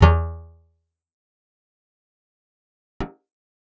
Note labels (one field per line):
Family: guitar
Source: acoustic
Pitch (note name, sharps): E2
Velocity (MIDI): 50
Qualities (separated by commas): fast decay, percussive, reverb